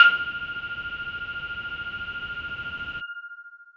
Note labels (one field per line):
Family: voice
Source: synthesizer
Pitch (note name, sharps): F6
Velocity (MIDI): 50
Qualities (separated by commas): distorted, long release